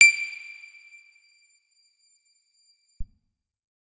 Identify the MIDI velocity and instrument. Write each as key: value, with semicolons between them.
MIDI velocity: 75; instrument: electronic guitar